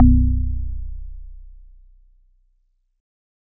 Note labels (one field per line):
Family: organ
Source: electronic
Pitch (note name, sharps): B0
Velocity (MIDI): 75